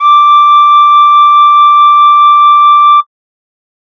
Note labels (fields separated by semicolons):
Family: flute; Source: synthesizer; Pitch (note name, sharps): D6; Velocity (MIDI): 100